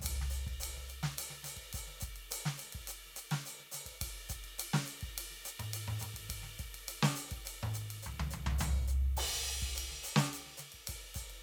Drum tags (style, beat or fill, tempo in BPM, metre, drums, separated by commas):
Afro-Cuban, beat, 105 BPM, 4/4, crash, ride, ride bell, hi-hat pedal, snare, high tom, floor tom, kick